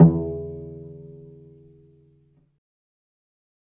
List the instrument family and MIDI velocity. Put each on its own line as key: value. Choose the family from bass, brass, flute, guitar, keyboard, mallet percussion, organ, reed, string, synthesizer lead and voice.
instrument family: string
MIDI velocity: 25